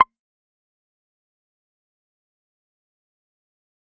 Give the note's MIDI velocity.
50